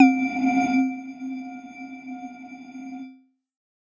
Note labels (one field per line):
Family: mallet percussion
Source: electronic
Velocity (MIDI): 127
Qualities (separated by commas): dark, non-linear envelope